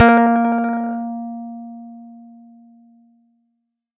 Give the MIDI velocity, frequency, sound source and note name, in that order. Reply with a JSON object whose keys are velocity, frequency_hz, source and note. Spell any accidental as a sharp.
{"velocity": 75, "frequency_hz": 233.1, "source": "electronic", "note": "A#3"}